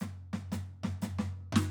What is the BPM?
115 BPM